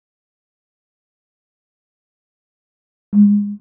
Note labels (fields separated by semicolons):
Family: mallet percussion; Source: synthesizer; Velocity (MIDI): 25; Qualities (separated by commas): dark, long release, multiphonic, percussive, tempo-synced